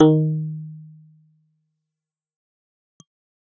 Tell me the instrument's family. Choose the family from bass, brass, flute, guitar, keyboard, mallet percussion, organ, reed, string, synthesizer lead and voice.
keyboard